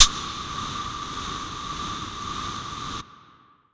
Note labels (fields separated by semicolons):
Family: flute; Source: acoustic; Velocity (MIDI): 75; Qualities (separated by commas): distorted